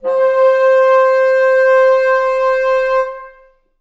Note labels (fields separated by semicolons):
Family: reed; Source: acoustic; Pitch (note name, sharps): C5; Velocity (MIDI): 100; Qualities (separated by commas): reverb